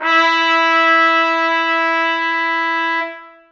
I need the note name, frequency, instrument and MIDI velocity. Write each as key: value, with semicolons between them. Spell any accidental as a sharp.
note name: E4; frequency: 329.6 Hz; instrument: acoustic brass instrument; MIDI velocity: 127